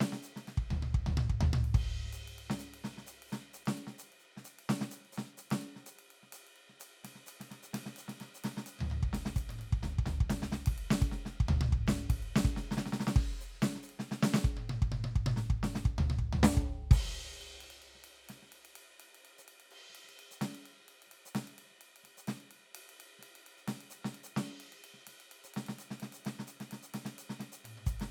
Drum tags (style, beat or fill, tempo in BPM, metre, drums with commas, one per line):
linear jazz
beat
128 BPM
4/4
crash, ride, open hi-hat, hi-hat pedal, snare, high tom, floor tom, kick